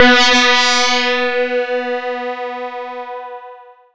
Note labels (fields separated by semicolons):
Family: mallet percussion; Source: electronic; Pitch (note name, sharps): B3; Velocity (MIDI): 75; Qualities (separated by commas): bright, distorted, long release, non-linear envelope